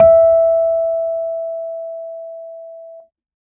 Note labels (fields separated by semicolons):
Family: keyboard; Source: electronic; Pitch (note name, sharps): E5; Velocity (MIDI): 100